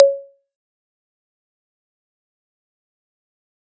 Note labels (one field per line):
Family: mallet percussion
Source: acoustic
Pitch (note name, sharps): C#5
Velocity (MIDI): 100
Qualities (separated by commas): fast decay, percussive